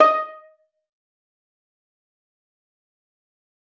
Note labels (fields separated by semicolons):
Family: string; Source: acoustic; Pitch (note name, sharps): D#5; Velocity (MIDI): 100; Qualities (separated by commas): fast decay, percussive, reverb